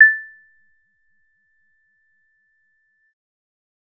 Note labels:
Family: bass; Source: synthesizer; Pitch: A6; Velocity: 75; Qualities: percussive

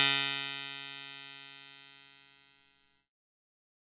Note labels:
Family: keyboard; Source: electronic; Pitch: C#3; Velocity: 50; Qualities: bright, distorted

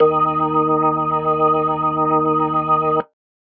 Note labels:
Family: organ; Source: electronic; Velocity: 25

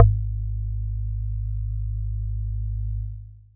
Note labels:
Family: mallet percussion; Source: acoustic; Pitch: G#1; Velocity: 127; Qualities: dark

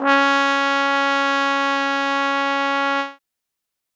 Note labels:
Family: brass; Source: acoustic; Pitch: C#4; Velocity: 127

